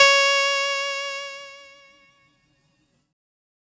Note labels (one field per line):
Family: keyboard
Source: synthesizer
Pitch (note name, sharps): C#5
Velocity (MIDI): 100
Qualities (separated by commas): bright